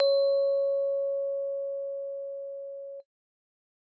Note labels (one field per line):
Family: keyboard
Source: acoustic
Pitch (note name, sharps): C#5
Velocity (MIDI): 50